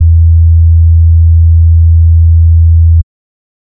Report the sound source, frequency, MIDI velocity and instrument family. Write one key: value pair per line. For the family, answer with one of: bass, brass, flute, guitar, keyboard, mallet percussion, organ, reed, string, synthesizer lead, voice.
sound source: synthesizer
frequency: 82.41 Hz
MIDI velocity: 100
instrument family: bass